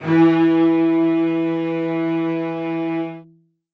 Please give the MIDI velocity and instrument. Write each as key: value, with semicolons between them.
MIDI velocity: 127; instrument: acoustic string instrument